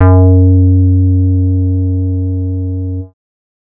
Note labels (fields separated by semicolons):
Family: bass; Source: synthesizer; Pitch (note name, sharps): F#2; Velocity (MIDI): 100; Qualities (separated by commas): dark